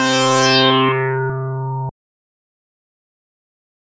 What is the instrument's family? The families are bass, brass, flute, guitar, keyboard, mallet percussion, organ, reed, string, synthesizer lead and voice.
bass